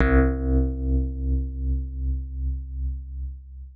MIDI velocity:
127